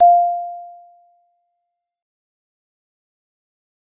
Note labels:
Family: mallet percussion; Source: acoustic; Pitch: F5; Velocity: 100; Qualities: fast decay

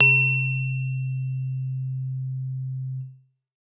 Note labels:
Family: keyboard; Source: acoustic; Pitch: C3; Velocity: 100

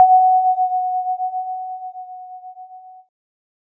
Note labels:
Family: keyboard; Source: electronic; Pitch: F#5; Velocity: 25; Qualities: multiphonic

